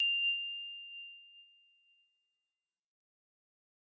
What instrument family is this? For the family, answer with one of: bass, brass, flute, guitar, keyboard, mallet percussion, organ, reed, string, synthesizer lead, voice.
keyboard